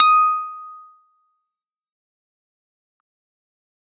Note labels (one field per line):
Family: keyboard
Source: electronic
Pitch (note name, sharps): D#6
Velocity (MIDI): 127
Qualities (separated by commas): fast decay